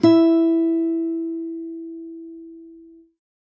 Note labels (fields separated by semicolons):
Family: guitar; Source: acoustic; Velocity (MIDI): 50; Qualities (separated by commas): reverb